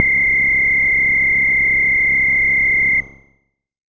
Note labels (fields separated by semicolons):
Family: bass; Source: synthesizer; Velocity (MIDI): 50